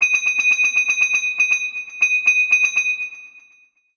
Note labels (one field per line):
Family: mallet percussion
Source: synthesizer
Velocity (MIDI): 50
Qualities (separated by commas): multiphonic, tempo-synced